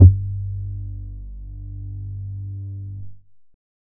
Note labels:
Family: bass; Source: synthesizer; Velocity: 25; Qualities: distorted

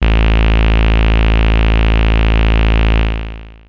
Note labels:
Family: bass; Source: synthesizer; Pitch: A1; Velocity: 50; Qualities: bright, distorted, long release

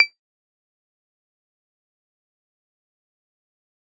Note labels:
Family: guitar; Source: synthesizer; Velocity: 25; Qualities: fast decay, percussive

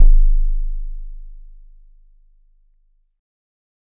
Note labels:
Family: keyboard; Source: electronic; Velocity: 25

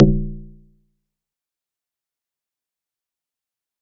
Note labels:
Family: mallet percussion; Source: acoustic; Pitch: A#0; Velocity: 100; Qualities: fast decay, percussive

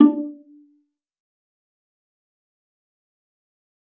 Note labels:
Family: string; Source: acoustic; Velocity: 75; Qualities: dark, fast decay, percussive, reverb

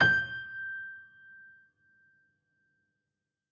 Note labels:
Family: keyboard; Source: acoustic; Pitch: G6; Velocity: 100

